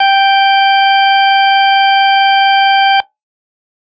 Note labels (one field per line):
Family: organ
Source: electronic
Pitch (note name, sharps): G5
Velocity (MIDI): 25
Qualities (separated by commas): bright